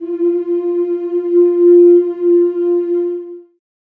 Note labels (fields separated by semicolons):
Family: voice; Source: acoustic; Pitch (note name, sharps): F4; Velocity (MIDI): 25; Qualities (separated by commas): long release, reverb